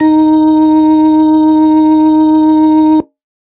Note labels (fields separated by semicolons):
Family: organ; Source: electronic; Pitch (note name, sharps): D#4; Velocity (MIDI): 100